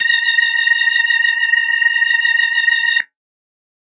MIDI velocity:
25